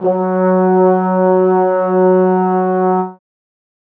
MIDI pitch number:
54